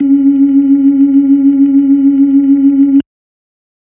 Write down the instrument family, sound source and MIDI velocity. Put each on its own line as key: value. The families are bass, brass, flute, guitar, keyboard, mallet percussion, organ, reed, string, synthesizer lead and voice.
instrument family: organ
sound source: electronic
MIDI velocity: 50